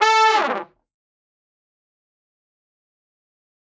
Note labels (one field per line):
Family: brass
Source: acoustic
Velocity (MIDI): 25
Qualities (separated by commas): bright, fast decay, reverb